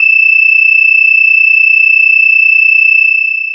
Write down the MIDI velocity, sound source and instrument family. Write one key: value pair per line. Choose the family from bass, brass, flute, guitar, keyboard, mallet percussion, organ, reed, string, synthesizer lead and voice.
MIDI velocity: 100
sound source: synthesizer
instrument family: bass